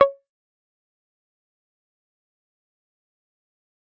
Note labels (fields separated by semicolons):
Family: guitar; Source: electronic; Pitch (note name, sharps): C#5; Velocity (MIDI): 100; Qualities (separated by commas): fast decay, percussive